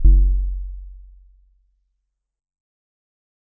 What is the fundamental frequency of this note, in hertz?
46.25 Hz